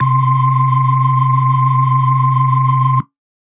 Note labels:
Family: organ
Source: electronic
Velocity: 127

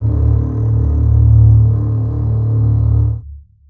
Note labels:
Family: string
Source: acoustic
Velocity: 75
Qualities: long release, reverb

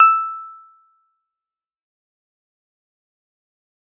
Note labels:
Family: keyboard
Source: electronic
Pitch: E6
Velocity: 75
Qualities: fast decay, percussive

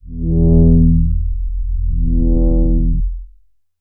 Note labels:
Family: bass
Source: synthesizer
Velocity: 25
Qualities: distorted, tempo-synced

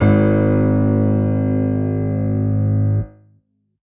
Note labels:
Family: keyboard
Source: electronic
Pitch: G#1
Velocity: 75

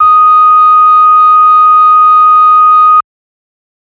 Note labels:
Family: organ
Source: electronic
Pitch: D#6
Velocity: 127

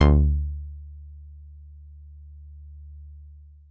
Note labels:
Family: guitar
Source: synthesizer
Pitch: D2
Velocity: 127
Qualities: long release

